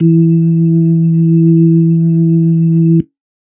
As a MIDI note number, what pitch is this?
52